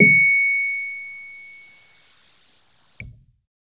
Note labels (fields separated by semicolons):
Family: keyboard; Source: electronic; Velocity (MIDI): 25